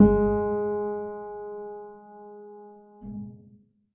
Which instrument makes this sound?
acoustic keyboard